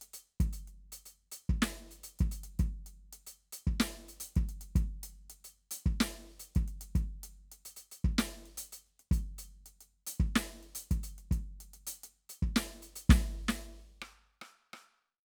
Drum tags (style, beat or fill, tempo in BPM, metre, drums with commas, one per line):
Afro-Cuban rumba
beat
110 BPM
4/4
closed hi-hat, snare, cross-stick, kick